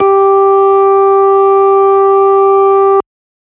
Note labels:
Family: organ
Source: electronic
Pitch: G4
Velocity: 127

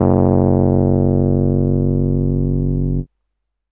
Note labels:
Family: keyboard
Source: electronic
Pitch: F#1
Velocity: 100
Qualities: distorted

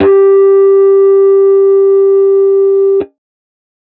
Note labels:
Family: guitar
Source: electronic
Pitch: G4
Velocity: 50

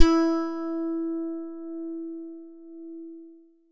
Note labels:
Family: guitar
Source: synthesizer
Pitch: E4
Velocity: 75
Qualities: bright

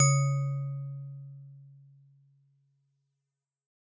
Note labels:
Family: mallet percussion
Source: acoustic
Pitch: C#3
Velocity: 127

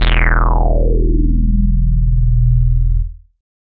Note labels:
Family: bass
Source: synthesizer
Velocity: 75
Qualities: bright, distorted, non-linear envelope

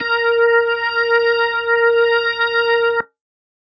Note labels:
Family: organ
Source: electronic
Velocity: 75

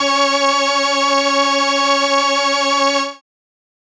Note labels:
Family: keyboard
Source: synthesizer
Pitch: C#4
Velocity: 75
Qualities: bright

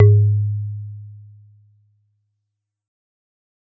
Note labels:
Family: mallet percussion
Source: acoustic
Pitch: G#2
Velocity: 25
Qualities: dark, fast decay

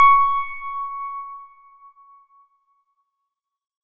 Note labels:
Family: organ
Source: electronic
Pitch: C#6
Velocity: 75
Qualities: bright

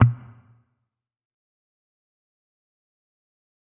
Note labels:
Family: guitar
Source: electronic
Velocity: 25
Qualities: fast decay, percussive

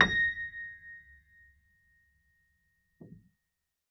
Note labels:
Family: keyboard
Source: acoustic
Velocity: 50

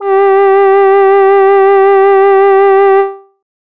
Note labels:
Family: voice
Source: synthesizer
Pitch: G4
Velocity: 25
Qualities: dark

